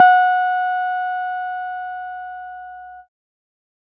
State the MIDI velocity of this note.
75